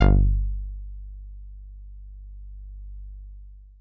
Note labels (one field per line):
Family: guitar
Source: synthesizer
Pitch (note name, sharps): G1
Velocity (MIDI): 75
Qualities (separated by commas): long release